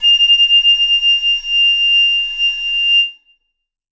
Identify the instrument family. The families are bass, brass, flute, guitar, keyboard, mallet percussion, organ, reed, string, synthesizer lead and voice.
reed